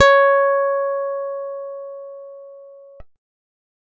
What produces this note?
acoustic guitar